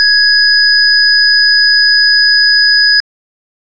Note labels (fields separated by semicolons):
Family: organ; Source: electronic; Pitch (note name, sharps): G#6; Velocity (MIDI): 127; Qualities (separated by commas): bright